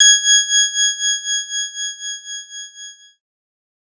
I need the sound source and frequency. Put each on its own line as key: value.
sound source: electronic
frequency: 1661 Hz